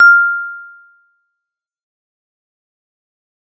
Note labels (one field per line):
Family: mallet percussion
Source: acoustic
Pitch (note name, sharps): F6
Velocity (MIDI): 127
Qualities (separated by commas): fast decay, percussive